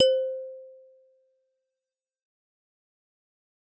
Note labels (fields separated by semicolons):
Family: mallet percussion; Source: acoustic; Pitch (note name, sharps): C5; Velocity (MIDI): 100; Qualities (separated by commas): fast decay, percussive